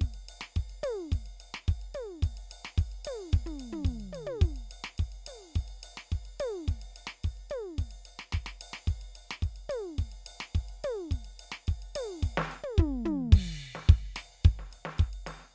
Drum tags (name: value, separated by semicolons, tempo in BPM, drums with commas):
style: calypso; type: beat; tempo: 108 BPM; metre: 4/4; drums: crash, ride, hi-hat pedal, snare, high tom, floor tom, kick